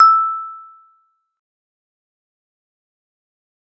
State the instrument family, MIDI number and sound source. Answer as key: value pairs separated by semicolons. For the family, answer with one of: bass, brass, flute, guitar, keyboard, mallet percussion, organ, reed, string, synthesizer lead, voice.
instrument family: mallet percussion; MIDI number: 88; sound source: acoustic